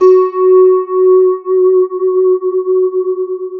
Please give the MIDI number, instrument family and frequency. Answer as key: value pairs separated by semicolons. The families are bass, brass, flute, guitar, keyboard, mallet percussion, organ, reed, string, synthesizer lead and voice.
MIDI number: 66; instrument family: guitar; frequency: 370 Hz